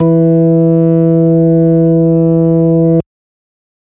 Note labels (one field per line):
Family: organ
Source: electronic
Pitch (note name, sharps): E3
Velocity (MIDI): 127